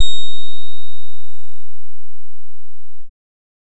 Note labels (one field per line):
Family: bass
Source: synthesizer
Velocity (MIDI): 75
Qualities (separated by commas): distorted